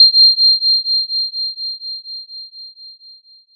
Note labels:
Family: mallet percussion; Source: electronic; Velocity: 25; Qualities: bright, multiphonic

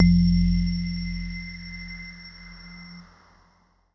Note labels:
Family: keyboard; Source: electronic; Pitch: F1; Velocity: 50; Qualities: dark

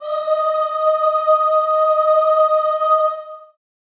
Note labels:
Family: voice; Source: acoustic; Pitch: D#5; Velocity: 25; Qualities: long release, reverb

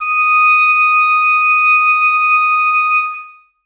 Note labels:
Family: reed; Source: acoustic; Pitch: D#6; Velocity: 75; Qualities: reverb

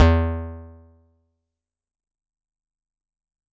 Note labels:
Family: guitar; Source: electronic; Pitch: E2; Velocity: 50; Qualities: fast decay, percussive

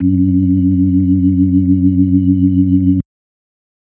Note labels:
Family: organ; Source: electronic; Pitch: F#2; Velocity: 100; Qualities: dark

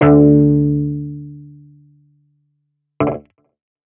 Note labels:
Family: guitar; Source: electronic; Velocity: 25; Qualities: distorted

